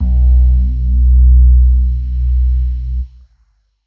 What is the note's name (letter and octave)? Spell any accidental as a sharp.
B1